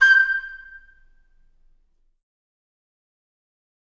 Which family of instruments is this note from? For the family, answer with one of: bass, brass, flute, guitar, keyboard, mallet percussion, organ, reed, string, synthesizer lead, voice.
flute